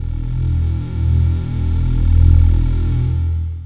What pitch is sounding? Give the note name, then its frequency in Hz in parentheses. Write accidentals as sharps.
E1 (41.2 Hz)